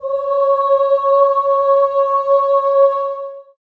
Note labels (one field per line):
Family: voice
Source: acoustic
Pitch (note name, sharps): C#5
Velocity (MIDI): 127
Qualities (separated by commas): long release, reverb